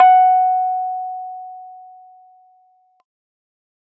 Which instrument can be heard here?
electronic keyboard